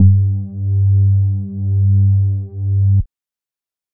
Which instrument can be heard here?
synthesizer bass